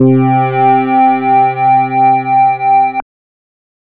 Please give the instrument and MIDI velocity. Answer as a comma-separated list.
synthesizer bass, 127